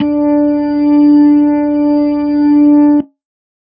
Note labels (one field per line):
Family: organ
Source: electronic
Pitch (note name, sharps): D4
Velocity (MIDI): 25